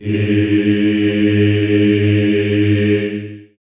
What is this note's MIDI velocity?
127